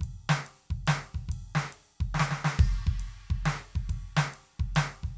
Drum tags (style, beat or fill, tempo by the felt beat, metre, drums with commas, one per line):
rock
beat
46.7 dotted-quarter beats per minute (140 eighth notes per minute)
6/8
crash, ride, snare, kick